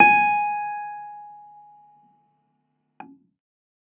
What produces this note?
electronic keyboard